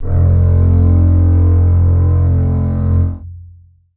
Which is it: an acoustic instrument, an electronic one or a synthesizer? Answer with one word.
acoustic